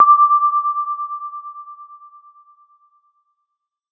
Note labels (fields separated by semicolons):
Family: keyboard; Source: electronic; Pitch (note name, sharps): D6; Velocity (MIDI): 127